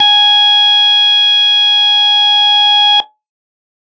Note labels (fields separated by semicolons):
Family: organ; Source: electronic; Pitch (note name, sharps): G#5; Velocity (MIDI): 127